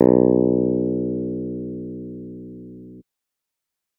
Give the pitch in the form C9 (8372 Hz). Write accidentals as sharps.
B1 (61.74 Hz)